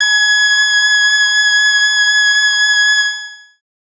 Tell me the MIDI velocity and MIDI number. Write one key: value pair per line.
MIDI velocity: 25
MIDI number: 92